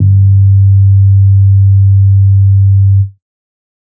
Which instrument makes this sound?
synthesizer bass